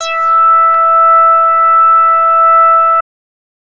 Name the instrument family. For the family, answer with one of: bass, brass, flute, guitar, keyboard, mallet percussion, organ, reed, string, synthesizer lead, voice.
bass